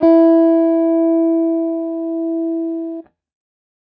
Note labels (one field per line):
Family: guitar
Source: electronic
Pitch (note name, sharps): E4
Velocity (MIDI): 25